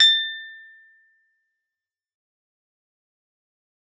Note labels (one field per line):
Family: guitar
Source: acoustic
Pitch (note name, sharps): A6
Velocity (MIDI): 25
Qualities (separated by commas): fast decay, percussive, reverb